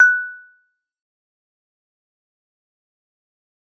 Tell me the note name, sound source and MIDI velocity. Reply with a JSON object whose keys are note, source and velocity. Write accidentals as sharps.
{"note": "F#6", "source": "acoustic", "velocity": 127}